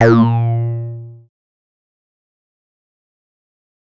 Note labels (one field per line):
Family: bass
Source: synthesizer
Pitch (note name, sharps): A#2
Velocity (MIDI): 75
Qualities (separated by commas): distorted, fast decay